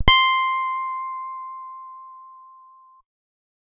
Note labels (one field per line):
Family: guitar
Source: electronic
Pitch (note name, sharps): C6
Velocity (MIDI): 127